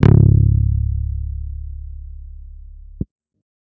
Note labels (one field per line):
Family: guitar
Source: electronic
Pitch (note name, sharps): C#1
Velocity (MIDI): 25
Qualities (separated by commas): distorted